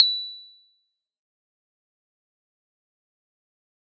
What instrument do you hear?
electronic keyboard